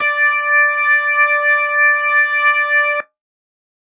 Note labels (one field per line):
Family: organ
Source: electronic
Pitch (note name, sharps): D5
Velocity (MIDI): 100